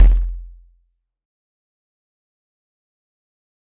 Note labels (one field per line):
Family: mallet percussion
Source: acoustic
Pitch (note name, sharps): F1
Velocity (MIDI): 100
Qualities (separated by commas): fast decay, percussive